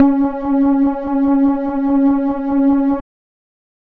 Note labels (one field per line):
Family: bass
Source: synthesizer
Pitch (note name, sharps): C#4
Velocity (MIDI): 100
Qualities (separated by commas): dark